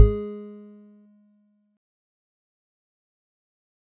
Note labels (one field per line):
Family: mallet percussion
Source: acoustic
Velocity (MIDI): 25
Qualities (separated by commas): fast decay, percussive